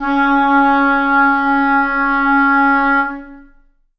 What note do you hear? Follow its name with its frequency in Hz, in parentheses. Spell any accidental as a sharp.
C#4 (277.2 Hz)